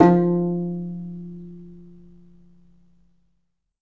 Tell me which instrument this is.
acoustic guitar